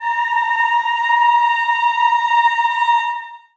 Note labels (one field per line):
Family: voice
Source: acoustic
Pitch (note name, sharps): A#5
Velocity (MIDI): 50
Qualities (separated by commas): reverb